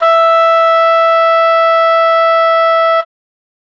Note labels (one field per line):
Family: reed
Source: acoustic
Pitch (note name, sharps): E5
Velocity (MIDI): 127